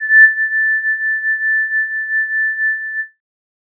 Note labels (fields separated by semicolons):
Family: flute; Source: synthesizer; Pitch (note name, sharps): A6; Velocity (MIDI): 50; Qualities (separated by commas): distorted